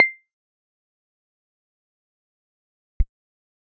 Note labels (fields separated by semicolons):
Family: keyboard; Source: electronic; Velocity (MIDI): 25; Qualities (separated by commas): fast decay, percussive